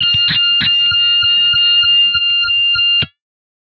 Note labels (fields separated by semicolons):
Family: guitar; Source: electronic; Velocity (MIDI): 50